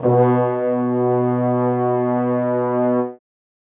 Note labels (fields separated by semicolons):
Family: brass; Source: acoustic; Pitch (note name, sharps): B2; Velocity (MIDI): 75; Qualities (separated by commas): reverb